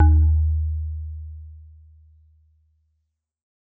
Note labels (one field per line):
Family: mallet percussion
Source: acoustic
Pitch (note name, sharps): D#2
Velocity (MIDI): 25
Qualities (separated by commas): dark, reverb